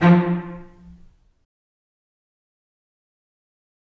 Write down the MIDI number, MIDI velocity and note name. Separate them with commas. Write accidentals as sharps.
53, 25, F3